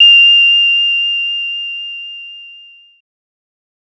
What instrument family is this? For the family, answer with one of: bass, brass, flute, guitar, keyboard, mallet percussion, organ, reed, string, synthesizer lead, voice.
bass